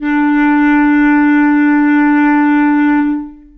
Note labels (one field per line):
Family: reed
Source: acoustic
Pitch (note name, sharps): D4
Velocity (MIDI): 25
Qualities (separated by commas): long release, reverb